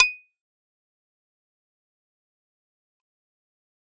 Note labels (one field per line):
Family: keyboard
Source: electronic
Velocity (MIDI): 127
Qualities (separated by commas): fast decay, percussive